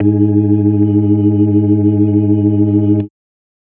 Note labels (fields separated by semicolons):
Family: organ; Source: electronic; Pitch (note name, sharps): G#2; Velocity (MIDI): 127